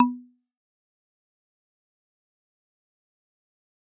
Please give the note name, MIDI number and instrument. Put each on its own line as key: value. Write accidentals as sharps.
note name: B3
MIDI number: 59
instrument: acoustic mallet percussion instrument